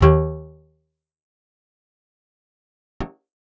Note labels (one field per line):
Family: guitar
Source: acoustic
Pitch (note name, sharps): D#2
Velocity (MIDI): 25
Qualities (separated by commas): fast decay, percussive, reverb